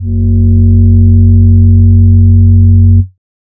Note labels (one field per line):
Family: voice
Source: synthesizer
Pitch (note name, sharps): F#1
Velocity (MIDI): 50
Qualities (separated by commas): dark